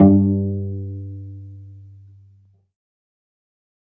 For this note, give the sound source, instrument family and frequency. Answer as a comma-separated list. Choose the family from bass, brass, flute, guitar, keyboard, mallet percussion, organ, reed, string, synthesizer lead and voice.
acoustic, string, 98 Hz